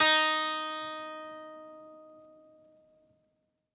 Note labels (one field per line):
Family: guitar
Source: acoustic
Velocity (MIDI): 75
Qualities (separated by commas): bright